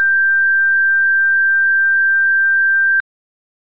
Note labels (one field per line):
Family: organ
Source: electronic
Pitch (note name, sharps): G6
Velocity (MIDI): 50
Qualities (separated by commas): bright